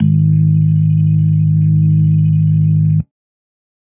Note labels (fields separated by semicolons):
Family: organ; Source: electronic; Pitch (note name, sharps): G#1; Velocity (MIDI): 100; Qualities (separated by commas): dark